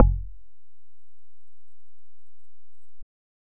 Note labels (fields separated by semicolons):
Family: bass; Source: synthesizer; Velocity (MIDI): 25